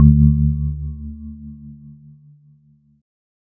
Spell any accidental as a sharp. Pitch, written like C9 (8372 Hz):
D2 (73.42 Hz)